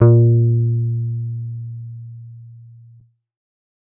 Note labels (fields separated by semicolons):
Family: bass; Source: synthesizer; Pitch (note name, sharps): A#2; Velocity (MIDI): 100; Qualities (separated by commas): dark